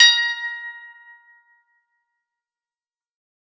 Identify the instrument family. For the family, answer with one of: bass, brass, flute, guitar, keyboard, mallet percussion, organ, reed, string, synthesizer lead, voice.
guitar